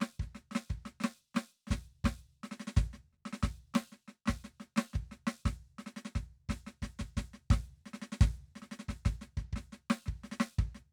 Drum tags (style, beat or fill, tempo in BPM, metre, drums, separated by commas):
march, beat, 176 BPM, 4/4, snare, kick